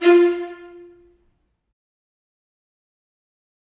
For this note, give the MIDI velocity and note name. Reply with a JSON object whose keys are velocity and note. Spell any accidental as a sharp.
{"velocity": 127, "note": "F4"}